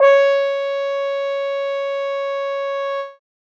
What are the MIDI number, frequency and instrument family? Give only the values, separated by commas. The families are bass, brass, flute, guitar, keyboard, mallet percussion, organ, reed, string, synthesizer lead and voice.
73, 554.4 Hz, brass